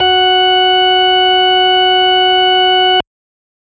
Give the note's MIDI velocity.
50